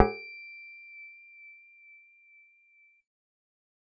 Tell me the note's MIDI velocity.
25